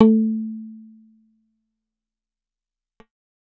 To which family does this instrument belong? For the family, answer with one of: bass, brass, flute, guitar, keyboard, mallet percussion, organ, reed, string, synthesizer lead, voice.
guitar